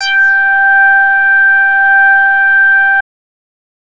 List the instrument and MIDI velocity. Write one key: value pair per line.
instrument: synthesizer bass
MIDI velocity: 25